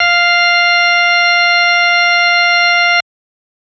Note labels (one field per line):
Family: organ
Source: electronic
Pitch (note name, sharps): F5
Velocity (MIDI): 25